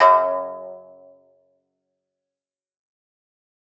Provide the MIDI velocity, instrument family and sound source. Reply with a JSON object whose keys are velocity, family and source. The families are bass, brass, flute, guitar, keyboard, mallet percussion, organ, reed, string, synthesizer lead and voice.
{"velocity": 50, "family": "guitar", "source": "acoustic"}